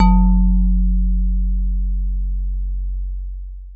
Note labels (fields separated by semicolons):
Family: mallet percussion; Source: acoustic; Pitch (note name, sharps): F#1; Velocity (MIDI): 25; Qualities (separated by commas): dark, long release, reverb